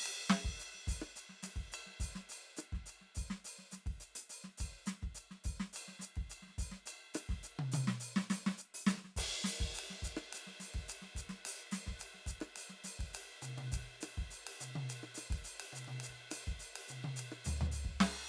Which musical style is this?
Afro-Cuban